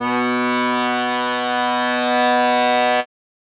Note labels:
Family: reed; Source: acoustic; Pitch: B2; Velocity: 75

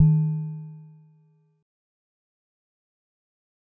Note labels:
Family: mallet percussion; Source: acoustic; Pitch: D#3; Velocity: 25; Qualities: dark, fast decay

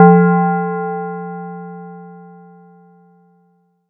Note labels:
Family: mallet percussion; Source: acoustic; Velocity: 25; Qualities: multiphonic

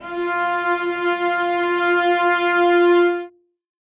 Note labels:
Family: string; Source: acoustic; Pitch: F4; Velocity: 75; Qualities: reverb

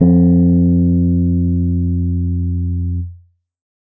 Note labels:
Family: keyboard; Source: electronic; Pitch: F2; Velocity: 75

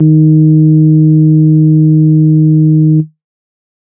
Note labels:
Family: organ; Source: electronic; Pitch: D#3; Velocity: 75; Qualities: dark

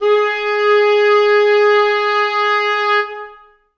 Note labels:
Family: reed; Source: acoustic; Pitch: G#4; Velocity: 127; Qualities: long release, reverb

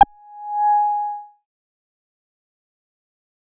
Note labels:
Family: bass; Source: synthesizer; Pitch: G#5; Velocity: 50; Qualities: fast decay

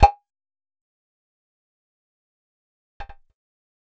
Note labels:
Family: bass; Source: synthesizer; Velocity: 25; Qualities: fast decay, percussive

